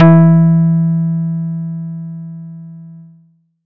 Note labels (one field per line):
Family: guitar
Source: acoustic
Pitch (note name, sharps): E3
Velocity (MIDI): 25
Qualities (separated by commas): dark